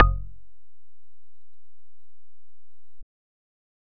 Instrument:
synthesizer bass